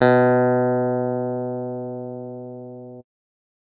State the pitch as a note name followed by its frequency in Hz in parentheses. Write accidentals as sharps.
B2 (123.5 Hz)